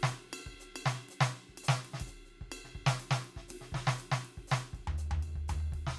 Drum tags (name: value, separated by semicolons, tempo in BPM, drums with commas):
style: songo; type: beat; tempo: 120 BPM; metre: 4/4; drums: ride, ride bell, hi-hat pedal, snare, floor tom, kick